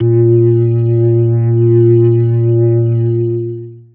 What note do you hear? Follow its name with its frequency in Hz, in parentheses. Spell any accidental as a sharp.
A#2 (116.5 Hz)